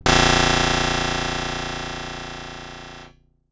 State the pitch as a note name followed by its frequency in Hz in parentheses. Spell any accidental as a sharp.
A#0 (29.14 Hz)